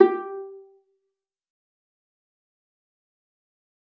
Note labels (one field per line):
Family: string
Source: acoustic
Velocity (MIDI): 100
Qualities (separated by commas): fast decay, percussive, reverb